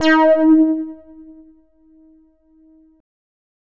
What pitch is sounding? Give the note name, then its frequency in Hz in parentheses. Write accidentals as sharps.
D#4 (311.1 Hz)